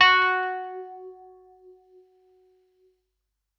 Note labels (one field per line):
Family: keyboard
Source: electronic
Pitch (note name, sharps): F#4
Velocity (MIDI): 127